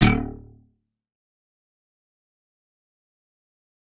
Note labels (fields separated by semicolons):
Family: guitar; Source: electronic; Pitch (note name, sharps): D1; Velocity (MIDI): 75; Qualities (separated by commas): fast decay, percussive